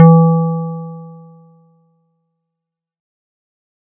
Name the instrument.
electronic keyboard